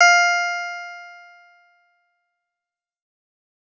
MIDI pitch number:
77